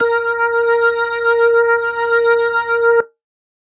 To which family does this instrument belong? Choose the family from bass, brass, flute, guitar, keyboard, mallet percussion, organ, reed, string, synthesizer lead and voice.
organ